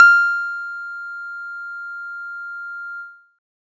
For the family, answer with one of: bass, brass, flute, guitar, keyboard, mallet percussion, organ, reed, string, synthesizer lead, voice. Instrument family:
guitar